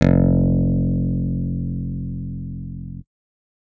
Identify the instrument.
electronic keyboard